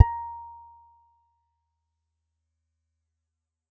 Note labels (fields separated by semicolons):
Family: guitar; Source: acoustic; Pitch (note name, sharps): A#5; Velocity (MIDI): 50; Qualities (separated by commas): percussive